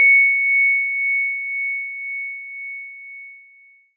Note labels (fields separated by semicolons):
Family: mallet percussion; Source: acoustic; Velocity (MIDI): 100; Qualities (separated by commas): bright, long release